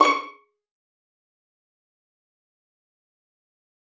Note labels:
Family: string; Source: acoustic; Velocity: 25; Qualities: fast decay, percussive, reverb

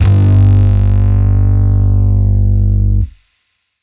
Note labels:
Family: bass; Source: electronic; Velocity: 25; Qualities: bright, distorted

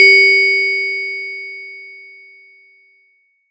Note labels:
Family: mallet percussion; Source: acoustic; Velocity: 100

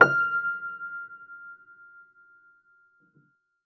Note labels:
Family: keyboard; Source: acoustic; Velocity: 100; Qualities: reverb

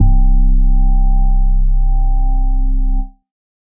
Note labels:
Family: organ; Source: electronic; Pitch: C1; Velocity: 100; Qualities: dark

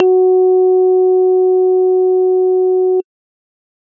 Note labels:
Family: organ; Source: electronic; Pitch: F#4; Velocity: 25

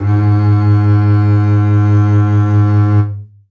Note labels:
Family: string; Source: acoustic; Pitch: G#2; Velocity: 100; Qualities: reverb

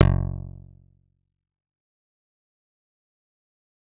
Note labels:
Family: bass; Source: synthesizer; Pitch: F#1; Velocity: 127; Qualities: fast decay, percussive

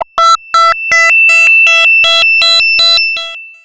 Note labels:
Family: bass; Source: synthesizer; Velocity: 75; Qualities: bright, distorted, long release, multiphonic, tempo-synced

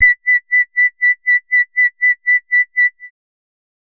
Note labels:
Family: bass; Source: synthesizer; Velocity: 50; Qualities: bright, distorted, tempo-synced

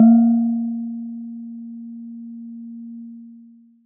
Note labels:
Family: mallet percussion; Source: acoustic; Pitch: A#3; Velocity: 25; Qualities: long release

